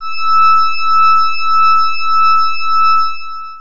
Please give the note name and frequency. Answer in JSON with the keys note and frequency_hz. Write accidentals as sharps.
{"note": "E6", "frequency_hz": 1319}